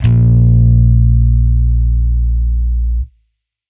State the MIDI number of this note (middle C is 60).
34